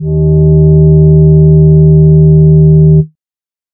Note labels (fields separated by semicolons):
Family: voice; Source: synthesizer; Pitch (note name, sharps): D#2; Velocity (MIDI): 100; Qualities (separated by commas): dark